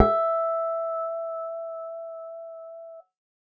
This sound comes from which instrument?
synthesizer bass